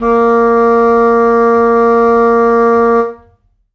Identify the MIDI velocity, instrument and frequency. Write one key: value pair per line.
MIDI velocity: 50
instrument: acoustic reed instrument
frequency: 233.1 Hz